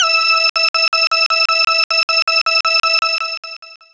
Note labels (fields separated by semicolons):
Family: synthesizer lead; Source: synthesizer; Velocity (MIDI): 75; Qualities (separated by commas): long release